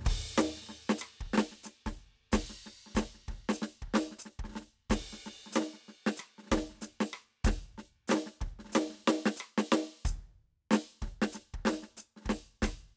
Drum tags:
New Orleans funk
beat
93 BPM
4/4
crash, ride, hi-hat pedal, snare, cross-stick, kick

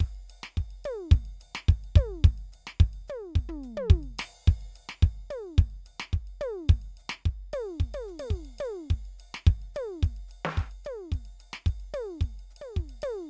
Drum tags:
calypso
beat
108 BPM
4/4
ride, ride bell, hi-hat pedal, snare, high tom, floor tom, kick

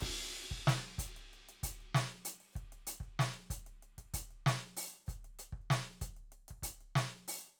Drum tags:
rock
beat
95 BPM
4/4
ride, closed hi-hat, open hi-hat, hi-hat pedal, snare, kick

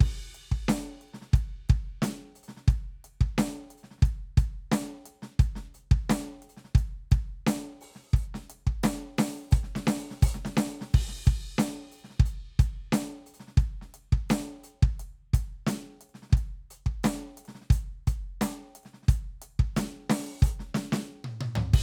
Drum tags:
rock
beat
88 BPM
4/4
crash, closed hi-hat, open hi-hat, hi-hat pedal, snare, high tom, floor tom, kick

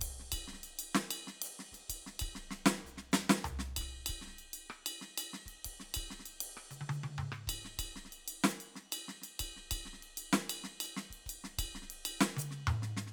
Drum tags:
Afro-Cuban
beat
128 BPM
4/4
ride, ride bell, open hi-hat, hi-hat pedal, snare, cross-stick, high tom, mid tom, floor tom, kick

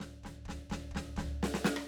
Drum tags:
punk
fill
128 BPM
4/4
snare, cross-stick, floor tom, kick

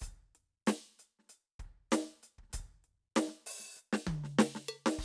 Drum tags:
soul
beat
96 BPM
4/4
crash, closed hi-hat, open hi-hat, hi-hat pedal, percussion, snare, high tom, kick

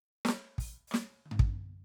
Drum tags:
Purdie shuffle
fill
130 BPM
4/4
open hi-hat, hi-hat pedal, snare, cross-stick, high tom, floor tom, kick

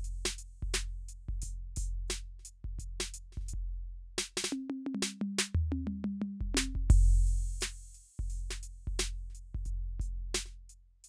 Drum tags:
rock
beat
87 BPM
4/4
crash, closed hi-hat, open hi-hat, hi-hat pedal, snare, high tom, mid tom, floor tom, kick

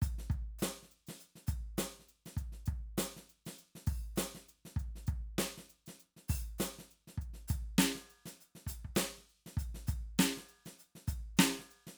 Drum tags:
funk
beat
100 BPM
4/4
closed hi-hat, open hi-hat, hi-hat pedal, snare, kick

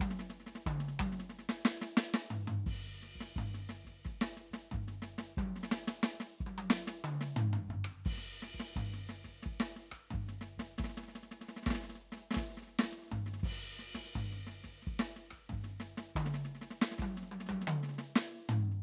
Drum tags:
samba
beat
89 BPM
4/4
crash, hi-hat pedal, snare, cross-stick, high tom, mid tom, floor tom, kick

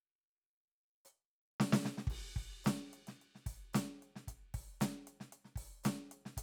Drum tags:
funk
beat
112 BPM
4/4
crash, closed hi-hat, open hi-hat, hi-hat pedal, snare, kick

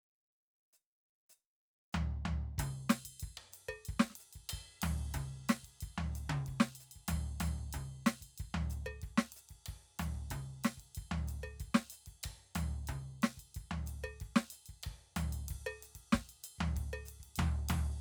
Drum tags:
samba
beat
93 BPM
4/4
ride, ride bell, hi-hat pedal, percussion, snare, mid tom, floor tom, kick

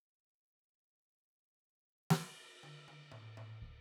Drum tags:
indie rock
fill
63 BPM
4/4
ride, snare, high tom, mid tom, kick

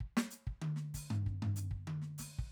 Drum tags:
Brazilian baião
fill
95 BPM
4/4
hi-hat pedal, snare, high tom, floor tom, kick

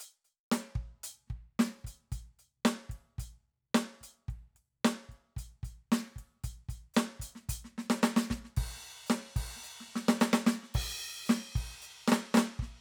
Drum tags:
rock
beat
112 BPM
4/4
crash, closed hi-hat, open hi-hat, hi-hat pedal, snare, kick

